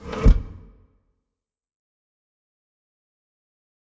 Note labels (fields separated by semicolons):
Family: reed; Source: acoustic; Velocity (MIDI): 100; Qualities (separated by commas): fast decay, percussive